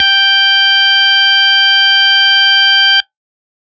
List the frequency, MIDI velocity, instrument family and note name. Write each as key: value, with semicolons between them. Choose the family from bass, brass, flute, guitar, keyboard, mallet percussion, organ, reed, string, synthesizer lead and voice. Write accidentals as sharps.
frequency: 784 Hz; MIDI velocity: 127; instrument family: organ; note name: G5